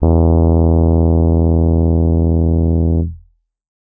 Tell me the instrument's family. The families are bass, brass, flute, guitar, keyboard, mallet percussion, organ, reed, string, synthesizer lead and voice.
keyboard